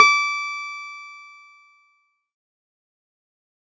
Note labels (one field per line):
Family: keyboard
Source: electronic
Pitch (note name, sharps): D6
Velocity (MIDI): 50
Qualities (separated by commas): distorted, fast decay